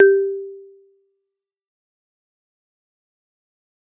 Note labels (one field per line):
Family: mallet percussion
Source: acoustic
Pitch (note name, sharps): G4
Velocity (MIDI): 127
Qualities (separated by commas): fast decay, percussive